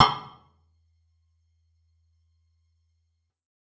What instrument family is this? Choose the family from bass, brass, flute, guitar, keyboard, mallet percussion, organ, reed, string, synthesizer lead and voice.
guitar